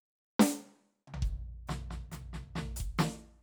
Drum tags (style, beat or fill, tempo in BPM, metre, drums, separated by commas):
half-time rock, fill, 140 BPM, 4/4, closed hi-hat, hi-hat pedal, snare, high tom, floor tom, kick